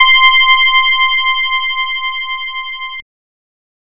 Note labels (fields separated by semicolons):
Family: bass; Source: synthesizer; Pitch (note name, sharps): C6; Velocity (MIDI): 25; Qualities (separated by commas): bright, distorted, multiphonic